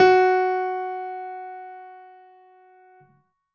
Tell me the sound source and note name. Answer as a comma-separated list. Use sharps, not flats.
acoustic, F#4